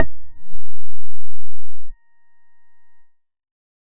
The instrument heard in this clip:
synthesizer bass